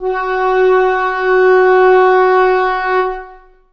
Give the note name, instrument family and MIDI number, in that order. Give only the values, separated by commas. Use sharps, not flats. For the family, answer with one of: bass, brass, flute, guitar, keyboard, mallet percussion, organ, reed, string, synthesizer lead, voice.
F#4, reed, 66